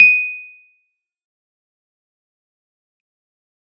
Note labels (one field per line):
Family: keyboard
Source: electronic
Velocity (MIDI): 75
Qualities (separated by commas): fast decay, percussive